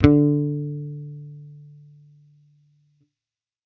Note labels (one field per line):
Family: bass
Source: electronic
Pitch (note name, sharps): D3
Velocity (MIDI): 127